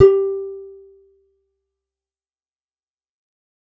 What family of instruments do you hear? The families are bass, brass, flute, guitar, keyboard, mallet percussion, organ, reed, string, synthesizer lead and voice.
guitar